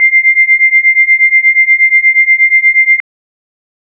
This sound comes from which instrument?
electronic organ